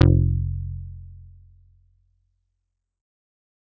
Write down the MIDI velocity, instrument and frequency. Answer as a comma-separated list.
75, synthesizer bass, 43.65 Hz